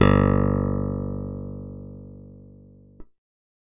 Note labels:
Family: keyboard; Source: electronic; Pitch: G1; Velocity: 75

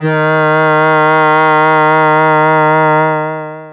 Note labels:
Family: voice; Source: synthesizer; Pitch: D#3; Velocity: 100; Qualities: distorted, long release

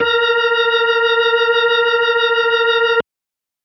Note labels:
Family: organ; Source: electronic; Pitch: A#4; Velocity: 75

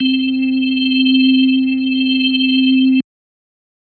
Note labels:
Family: organ; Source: electronic; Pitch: C4; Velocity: 75

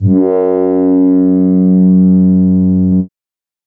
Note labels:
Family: keyboard; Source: synthesizer; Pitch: F#2; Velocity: 100

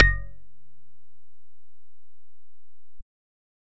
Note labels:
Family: bass; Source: synthesizer; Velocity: 75

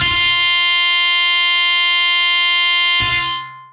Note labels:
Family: guitar; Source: electronic; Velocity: 50; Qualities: bright, distorted, long release

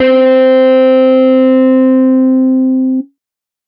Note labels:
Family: guitar; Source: electronic; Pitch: C4; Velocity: 127; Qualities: distorted

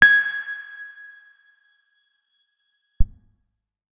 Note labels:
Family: guitar; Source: electronic; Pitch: G#6; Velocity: 25; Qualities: reverb

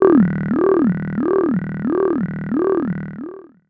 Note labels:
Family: voice; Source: synthesizer; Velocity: 127; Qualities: long release, non-linear envelope, tempo-synced

